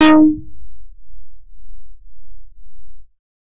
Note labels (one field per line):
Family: bass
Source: synthesizer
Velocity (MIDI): 127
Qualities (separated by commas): distorted